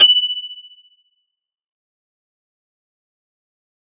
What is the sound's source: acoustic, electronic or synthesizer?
electronic